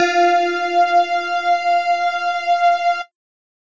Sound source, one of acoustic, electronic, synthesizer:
electronic